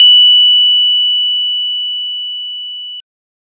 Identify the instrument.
electronic organ